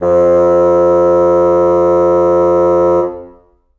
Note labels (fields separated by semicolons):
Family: reed; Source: acoustic; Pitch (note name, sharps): F2; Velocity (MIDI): 127; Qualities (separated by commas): reverb